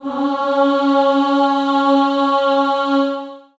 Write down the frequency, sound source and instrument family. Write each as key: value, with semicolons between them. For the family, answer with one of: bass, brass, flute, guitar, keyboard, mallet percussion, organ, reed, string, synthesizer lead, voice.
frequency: 277.2 Hz; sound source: acoustic; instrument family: voice